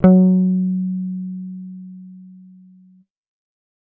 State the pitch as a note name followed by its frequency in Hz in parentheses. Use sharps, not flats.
F#3 (185 Hz)